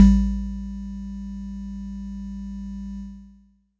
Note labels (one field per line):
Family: mallet percussion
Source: acoustic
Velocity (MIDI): 25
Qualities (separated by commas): distorted